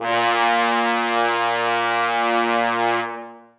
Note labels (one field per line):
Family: brass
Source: acoustic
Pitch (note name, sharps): A#2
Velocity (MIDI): 127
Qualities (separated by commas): bright, reverb